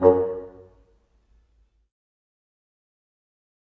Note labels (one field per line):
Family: reed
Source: acoustic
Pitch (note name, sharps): F#2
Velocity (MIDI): 25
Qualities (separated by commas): fast decay, percussive, reverb